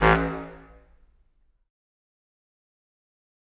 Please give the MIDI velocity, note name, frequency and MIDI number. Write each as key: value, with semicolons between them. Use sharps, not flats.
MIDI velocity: 127; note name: A1; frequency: 55 Hz; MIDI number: 33